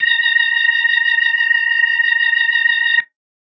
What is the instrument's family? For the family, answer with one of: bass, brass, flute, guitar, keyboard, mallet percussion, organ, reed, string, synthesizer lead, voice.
organ